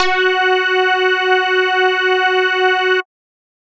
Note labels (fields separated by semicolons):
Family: bass; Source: synthesizer; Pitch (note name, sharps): F#4; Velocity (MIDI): 127